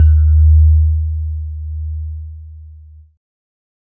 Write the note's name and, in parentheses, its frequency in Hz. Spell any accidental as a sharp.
D#2 (77.78 Hz)